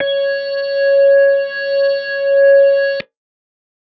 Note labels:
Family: organ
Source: electronic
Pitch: C#5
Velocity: 75

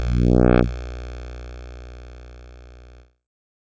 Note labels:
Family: keyboard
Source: synthesizer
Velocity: 25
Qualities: bright, distorted

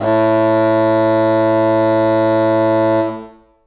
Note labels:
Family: reed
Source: acoustic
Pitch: A2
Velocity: 127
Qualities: distorted, reverb

